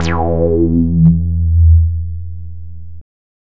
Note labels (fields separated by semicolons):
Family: bass; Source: synthesizer; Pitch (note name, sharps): E2; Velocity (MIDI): 75; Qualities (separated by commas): distorted